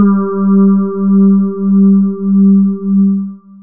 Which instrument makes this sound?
synthesizer voice